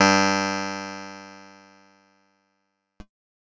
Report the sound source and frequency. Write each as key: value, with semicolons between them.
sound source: electronic; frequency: 98 Hz